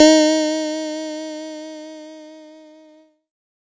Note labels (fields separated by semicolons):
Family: keyboard; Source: electronic; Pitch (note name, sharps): D#4; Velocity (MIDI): 75; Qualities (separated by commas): bright